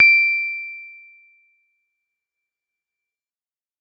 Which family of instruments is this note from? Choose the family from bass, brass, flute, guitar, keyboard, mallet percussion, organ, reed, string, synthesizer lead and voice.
keyboard